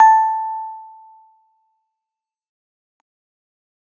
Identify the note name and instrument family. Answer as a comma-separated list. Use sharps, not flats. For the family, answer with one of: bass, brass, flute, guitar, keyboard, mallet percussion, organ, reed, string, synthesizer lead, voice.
A5, keyboard